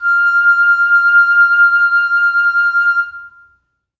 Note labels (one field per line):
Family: flute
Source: acoustic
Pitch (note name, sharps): F6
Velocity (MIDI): 50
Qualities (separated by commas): long release, reverb